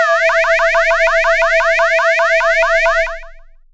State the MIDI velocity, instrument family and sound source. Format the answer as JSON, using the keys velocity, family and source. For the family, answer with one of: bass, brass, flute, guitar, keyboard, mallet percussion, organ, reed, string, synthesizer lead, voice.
{"velocity": 127, "family": "mallet percussion", "source": "electronic"}